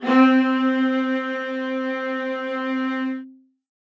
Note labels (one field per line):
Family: string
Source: acoustic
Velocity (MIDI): 127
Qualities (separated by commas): reverb